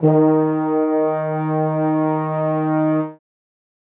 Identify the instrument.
acoustic brass instrument